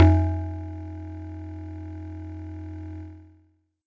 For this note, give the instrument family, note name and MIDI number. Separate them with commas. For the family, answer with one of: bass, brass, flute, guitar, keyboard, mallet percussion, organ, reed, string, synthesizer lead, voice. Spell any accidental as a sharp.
mallet percussion, F2, 41